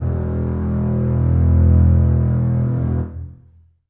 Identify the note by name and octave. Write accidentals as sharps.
E1